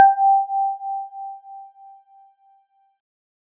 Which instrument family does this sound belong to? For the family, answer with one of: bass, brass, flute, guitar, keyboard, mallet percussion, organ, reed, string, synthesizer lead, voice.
keyboard